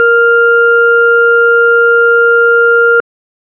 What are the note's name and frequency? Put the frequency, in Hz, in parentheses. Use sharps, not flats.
A#4 (466.2 Hz)